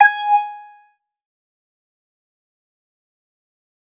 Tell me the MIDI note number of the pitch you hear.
80